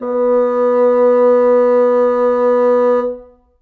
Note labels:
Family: reed; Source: acoustic; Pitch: B3; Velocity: 100; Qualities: reverb

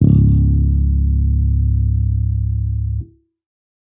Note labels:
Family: bass; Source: electronic; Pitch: C#1; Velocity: 100

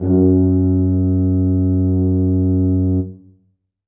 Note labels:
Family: brass; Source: acoustic; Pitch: F#2; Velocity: 100; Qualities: dark, reverb

